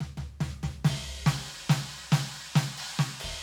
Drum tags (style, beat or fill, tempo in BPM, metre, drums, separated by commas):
hip-hop, fill, 70 BPM, 4/4, crash, ride, snare, floor tom, kick